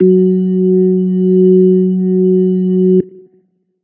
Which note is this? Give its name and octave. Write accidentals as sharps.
F#3